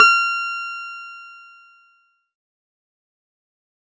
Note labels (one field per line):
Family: keyboard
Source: electronic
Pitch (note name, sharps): F6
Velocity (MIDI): 100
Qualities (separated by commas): distorted, fast decay